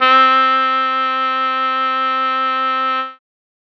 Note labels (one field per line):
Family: reed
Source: acoustic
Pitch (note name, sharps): C4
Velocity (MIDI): 127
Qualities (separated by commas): bright